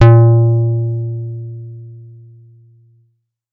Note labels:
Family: guitar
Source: electronic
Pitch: A#2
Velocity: 100

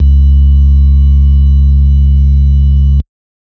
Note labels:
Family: organ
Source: electronic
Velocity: 75

